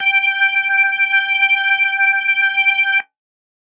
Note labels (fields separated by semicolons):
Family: organ; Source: electronic; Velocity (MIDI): 100; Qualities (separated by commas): distorted